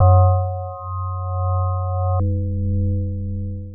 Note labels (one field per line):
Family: mallet percussion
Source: synthesizer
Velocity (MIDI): 100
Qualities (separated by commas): long release, multiphonic